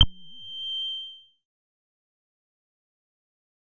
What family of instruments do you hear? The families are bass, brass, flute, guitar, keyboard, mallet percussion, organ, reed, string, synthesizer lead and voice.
bass